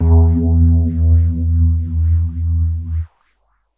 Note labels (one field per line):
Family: keyboard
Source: electronic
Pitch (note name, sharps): E2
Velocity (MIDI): 50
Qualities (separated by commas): dark, non-linear envelope